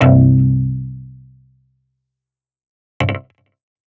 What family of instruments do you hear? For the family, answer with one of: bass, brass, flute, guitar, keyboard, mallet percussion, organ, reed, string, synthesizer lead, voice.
guitar